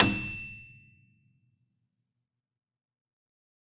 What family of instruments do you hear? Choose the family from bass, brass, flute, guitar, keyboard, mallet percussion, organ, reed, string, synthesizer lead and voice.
keyboard